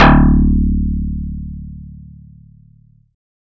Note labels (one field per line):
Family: bass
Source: synthesizer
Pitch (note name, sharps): D1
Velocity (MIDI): 75